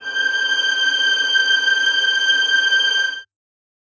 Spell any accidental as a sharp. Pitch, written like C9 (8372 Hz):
G6 (1568 Hz)